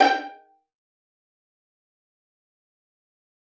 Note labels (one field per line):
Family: string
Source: acoustic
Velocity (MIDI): 25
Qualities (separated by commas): fast decay, percussive, reverb